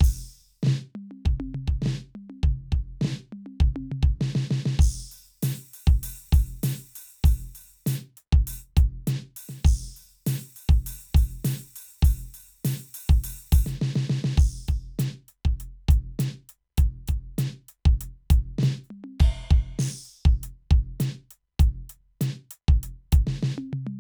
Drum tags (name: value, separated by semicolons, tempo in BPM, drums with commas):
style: rock; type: beat; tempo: 100 BPM; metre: 4/4; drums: crash, ride, closed hi-hat, open hi-hat, hi-hat pedal, snare, high tom, mid tom, floor tom, kick